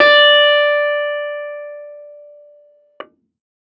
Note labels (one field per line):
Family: keyboard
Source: electronic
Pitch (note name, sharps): D5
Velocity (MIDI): 127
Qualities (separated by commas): distorted